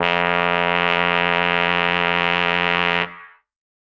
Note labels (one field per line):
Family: brass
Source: acoustic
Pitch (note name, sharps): F2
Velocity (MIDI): 127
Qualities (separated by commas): bright